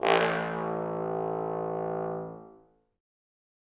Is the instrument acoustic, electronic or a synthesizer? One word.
acoustic